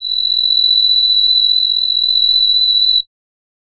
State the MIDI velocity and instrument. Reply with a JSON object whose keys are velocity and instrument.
{"velocity": 100, "instrument": "acoustic reed instrument"}